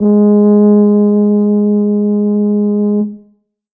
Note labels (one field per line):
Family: brass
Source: acoustic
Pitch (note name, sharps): G#3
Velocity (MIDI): 50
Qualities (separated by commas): dark